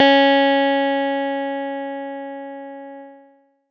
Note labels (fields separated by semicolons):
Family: keyboard; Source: electronic; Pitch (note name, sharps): C#4; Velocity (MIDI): 50; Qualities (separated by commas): distorted